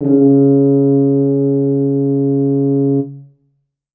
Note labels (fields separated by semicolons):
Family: brass; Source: acoustic; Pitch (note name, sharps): C#3; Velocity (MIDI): 75; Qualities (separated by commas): dark, reverb